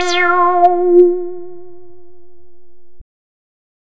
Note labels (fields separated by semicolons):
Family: bass; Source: synthesizer; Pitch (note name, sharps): F4; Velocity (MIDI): 100; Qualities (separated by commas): bright, distorted